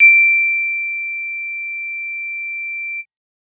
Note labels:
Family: bass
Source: synthesizer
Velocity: 25

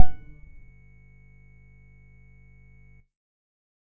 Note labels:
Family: bass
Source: synthesizer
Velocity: 25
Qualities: distorted, percussive

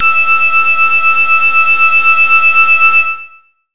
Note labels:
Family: bass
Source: synthesizer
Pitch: E6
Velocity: 127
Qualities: bright, distorted

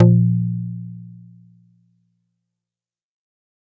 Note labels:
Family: mallet percussion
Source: acoustic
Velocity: 127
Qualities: fast decay, multiphonic

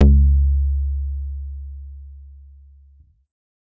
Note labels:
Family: bass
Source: synthesizer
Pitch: C#2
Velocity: 127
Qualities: dark

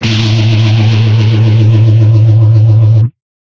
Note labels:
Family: guitar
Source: electronic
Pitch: A2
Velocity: 100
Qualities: bright, distorted

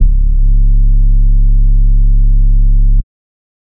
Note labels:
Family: bass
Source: synthesizer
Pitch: C#1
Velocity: 75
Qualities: dark, distorted, tempo-synced

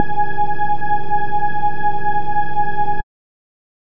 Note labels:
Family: bass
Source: synthesizer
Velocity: 127

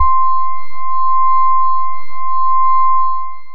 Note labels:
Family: bass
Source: synthesizer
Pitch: C6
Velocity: 25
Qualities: long release

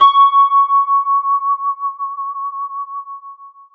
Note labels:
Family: guitar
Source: electronic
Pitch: C#6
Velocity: 75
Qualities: long release, multiphonic, non-linear envelope

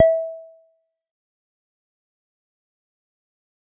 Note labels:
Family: bass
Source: synthesizer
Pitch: E5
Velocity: 50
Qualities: fast decay, percussive

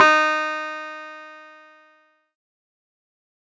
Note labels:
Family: keyboard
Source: electronic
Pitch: D#4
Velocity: 75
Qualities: distorted, fast decay

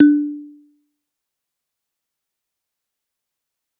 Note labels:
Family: mallet percussion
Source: acoustic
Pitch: D4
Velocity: 127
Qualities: fast decay, percussive

